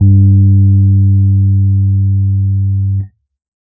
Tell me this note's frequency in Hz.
98 Hz